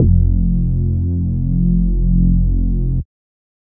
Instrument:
synthesizer bass